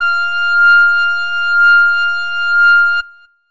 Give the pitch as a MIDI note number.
89